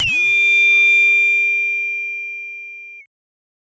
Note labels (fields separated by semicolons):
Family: bass; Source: synthesizer; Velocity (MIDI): 75; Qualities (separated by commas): bright, distorted, multiphonic